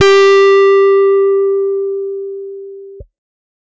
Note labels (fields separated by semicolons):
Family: guitar; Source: electronic; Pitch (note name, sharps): G4; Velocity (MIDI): 50; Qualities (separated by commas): bright, distorted